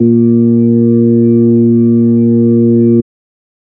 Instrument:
electronic organ